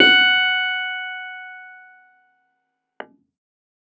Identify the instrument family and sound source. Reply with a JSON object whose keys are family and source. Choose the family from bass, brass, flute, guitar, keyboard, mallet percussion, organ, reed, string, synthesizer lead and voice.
{"family": "keyboard", "source": "electronic"}